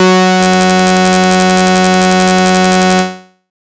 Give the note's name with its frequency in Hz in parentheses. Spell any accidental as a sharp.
F#3 (185 Hz)